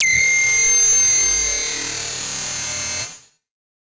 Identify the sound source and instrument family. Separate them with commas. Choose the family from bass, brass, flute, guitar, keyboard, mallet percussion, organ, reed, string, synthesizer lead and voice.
synthesizer, synthesizer lead